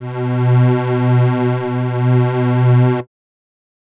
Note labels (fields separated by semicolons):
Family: reed; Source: acoustic; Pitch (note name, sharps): B2; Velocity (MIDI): 75